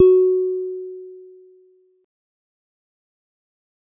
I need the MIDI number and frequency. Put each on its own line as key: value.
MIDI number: 66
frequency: 370 Hz